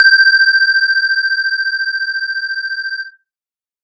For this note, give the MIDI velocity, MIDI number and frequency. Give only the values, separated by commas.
127, 91, 1568 Hz